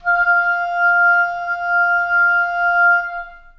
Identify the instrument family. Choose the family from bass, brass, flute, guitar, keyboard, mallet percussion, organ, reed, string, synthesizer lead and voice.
reed